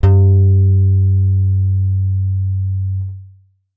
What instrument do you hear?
synthesizer bass